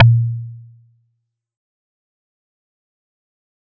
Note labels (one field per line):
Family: mallet percussion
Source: acoustic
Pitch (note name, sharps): A#2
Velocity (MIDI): 127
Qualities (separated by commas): fast decay, percussive